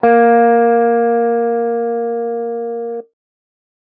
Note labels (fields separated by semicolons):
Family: guitar; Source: electronic; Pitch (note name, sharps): A#3; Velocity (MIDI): 50; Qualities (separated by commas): distorted